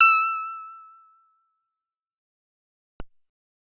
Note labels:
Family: bass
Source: synthesizer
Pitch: E6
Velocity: 25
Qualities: fast decay

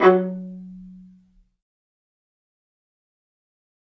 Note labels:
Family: string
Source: acoustic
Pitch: F#3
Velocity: 75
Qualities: fast decay, percussive, reverb

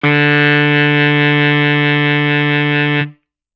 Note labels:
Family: reed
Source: acoustic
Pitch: D3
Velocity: 100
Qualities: bright

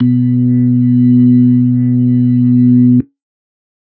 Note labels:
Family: organ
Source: electronic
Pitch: B2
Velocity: 127

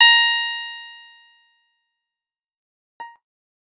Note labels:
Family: guitar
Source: electronic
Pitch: A#5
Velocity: 75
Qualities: bright, fast decay

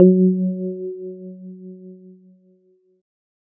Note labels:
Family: keyboard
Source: electronic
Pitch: F#3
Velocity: 50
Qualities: dark

